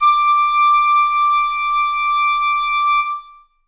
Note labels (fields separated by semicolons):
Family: flute; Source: acoustic; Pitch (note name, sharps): D6; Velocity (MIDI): 75; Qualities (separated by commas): reverb